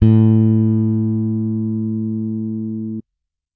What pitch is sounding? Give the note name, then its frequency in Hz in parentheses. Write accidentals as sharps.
A2 (110 Hz)